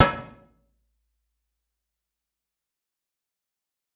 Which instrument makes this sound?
electronic guitar